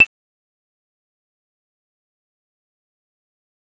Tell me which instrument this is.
synthesizer bass